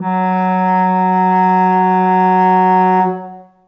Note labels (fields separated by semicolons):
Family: flute; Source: acoustic; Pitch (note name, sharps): F#3; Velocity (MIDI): 127; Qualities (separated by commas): long release, reverb